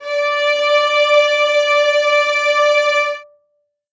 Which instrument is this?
acoustic string instrument